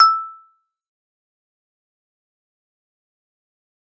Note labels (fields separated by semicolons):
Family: mallet percussion; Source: acoustic; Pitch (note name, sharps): E6; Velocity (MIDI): 127; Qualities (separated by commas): fast decay, percussive